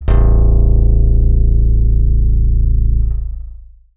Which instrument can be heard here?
synthesizer bass